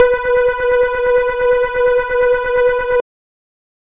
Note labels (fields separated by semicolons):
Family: bass; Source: synthesizer; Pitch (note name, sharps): B4; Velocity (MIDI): 127; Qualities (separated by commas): dark